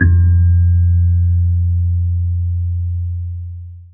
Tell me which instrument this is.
acoustic mallet percussion instrument